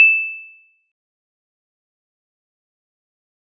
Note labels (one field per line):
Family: mallet percussion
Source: acoustic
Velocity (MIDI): 25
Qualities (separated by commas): fast decay, percussive